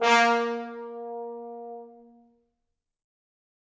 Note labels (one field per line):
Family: brass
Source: acoustic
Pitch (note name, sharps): A#3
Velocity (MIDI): 100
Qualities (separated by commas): bright, fast decay, reverb